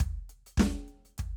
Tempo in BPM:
100 BPM